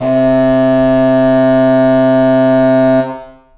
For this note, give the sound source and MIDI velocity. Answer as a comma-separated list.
acoustic, 127